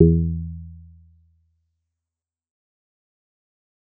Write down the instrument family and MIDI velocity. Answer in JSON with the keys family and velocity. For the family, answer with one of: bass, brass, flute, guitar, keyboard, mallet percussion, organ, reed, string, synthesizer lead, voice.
{"family": "bass", "velocity": 50}